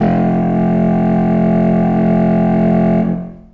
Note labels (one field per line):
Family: reed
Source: acoustic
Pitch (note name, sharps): F1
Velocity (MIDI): 75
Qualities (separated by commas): distorted, long release, reverb